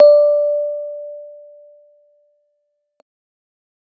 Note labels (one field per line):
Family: keyboard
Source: electronic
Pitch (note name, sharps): D5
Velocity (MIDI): 25